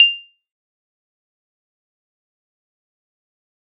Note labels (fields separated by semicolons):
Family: keyboard; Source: electronic; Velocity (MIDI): 100; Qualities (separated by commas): bright, fast decay, percussive